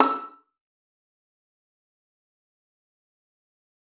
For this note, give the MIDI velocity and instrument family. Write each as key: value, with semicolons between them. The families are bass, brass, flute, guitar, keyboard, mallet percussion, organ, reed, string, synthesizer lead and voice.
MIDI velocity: 50; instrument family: string